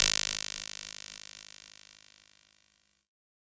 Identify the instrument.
electronic keyboard